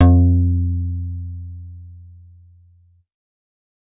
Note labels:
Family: bass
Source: synthesizer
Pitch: F2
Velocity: 100

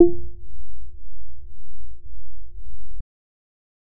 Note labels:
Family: bass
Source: synthesizer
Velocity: 25

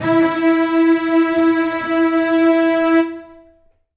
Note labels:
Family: string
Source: acoustic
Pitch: E4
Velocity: 127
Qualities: long release, reverb

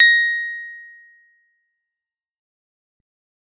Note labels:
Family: guitar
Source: electronic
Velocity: 100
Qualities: fast decay

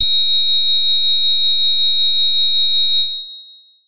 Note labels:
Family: keyboard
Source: electronic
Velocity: 100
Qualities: bright, distorted, long release

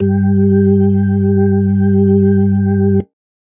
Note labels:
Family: organ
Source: electronic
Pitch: G2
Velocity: 100

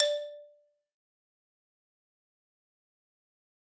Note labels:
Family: mallet percussion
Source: acoustic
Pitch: D5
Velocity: 127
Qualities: fast decay, percussive, reverb

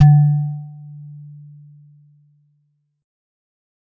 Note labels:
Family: mallet percussion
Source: acoustic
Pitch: D3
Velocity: 50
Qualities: dark, non-linear envelope

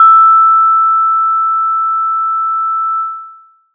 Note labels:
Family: mallet percussion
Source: acoustic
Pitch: E6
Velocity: 50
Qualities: long release

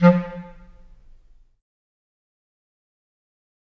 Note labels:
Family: reed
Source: acoustic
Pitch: F3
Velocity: 25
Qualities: fast decay, percussive, reverb

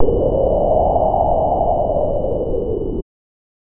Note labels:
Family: bass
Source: synthesizer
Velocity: 100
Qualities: distorted

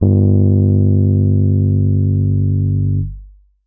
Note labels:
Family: keyboard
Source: electronic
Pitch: G1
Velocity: 100

